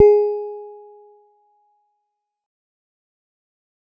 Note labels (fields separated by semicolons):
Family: mallet percussion; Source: acoustic; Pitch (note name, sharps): G#4; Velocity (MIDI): 50; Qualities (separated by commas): fast decay, percussive